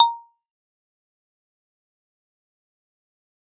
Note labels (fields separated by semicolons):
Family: mallet percussion; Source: acoustic; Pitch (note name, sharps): A#5; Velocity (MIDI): 127; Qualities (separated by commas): fast decay, percussive